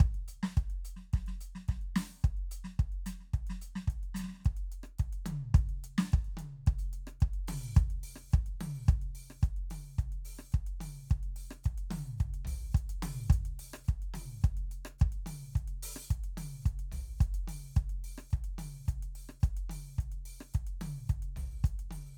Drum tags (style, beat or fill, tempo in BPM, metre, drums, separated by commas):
calypso, beat, 108 BPM, 4/4, closed hi-hat, open hi-hat, hi-hat pedal, snare, cross-stick, high tom, floor tom, kick